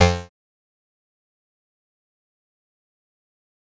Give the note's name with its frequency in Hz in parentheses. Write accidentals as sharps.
F2 (87.31 Hz)